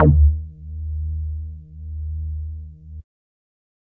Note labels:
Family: bass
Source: synthesizer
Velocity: 75

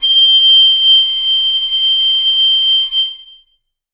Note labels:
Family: flute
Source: acoustic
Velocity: 25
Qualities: bright, reverb

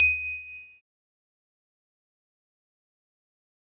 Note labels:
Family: keyboard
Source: electronic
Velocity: 25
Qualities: bright, fast decay, percussive, reverb

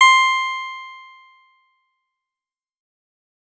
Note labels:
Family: guitar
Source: electronic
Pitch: C6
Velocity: 100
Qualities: bright, fast decay

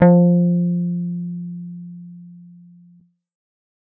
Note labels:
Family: bass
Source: synthesizer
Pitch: F3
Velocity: 100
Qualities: dark

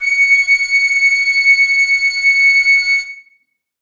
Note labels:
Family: reed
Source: acoustic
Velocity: 75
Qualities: reverb

